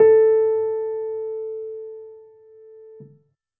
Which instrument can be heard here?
acoustic keyboard